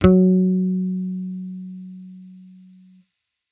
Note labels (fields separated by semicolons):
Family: bass; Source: electronic; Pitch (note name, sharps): F#3; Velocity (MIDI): 25; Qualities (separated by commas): distorted